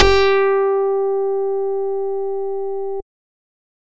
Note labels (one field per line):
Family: bass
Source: synthesizer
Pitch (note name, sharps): G4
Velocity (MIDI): 127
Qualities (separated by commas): bright, distorted